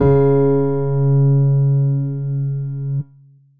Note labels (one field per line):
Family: keyboard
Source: electronic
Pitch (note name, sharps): C#3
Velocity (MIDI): 25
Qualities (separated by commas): dark